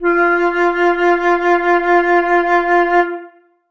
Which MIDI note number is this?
65